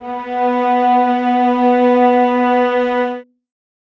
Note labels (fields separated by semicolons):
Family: string; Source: acoustic; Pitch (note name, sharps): B3; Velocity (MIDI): 75; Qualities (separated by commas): reverb